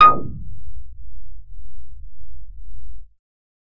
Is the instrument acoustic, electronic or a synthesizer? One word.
synthesizer